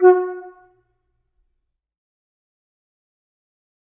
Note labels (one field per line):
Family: flute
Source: acoustic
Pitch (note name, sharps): F#4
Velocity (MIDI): 25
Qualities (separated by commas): fast decay, percussive, reverb